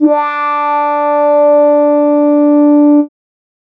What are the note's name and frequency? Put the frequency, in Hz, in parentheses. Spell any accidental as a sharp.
D4 (293.7 Hz)